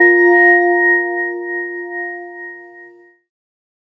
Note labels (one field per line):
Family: keyboard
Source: synthesizer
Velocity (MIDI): 75